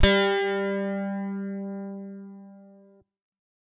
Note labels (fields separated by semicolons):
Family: guitar; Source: electronic; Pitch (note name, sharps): G3; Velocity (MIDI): 100